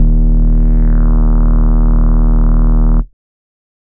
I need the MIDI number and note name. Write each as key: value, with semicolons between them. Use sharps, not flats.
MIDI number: 27; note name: D#1